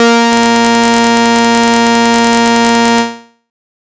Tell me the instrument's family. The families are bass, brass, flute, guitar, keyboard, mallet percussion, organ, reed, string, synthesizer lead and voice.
bass